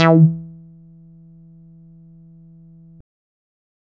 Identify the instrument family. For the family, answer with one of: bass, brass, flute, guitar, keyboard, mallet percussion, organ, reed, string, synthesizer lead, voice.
bass